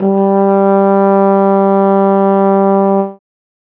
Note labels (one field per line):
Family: brass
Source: acoustic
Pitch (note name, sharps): G3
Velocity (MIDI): 50